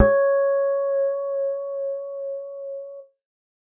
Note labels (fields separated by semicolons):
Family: bass; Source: synthesizer; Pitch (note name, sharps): C#5; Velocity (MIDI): 75; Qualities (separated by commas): dark, reverb